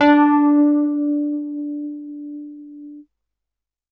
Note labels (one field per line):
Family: keyboard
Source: electronic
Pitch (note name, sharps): D4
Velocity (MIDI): 127